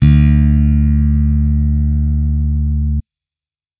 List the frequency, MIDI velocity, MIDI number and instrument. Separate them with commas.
73.42 Hz, 75, 38, electronic bass